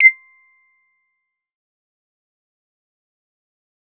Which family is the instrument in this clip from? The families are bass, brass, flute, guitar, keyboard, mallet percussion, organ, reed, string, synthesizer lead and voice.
bass